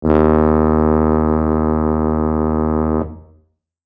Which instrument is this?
acoustic brass instrument